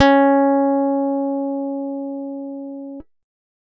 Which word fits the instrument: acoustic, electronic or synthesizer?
acoustic